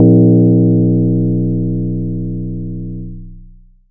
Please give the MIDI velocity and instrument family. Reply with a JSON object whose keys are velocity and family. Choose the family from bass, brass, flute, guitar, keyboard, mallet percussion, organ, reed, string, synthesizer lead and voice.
{"velocity": 127, "family": "mallet percussion"}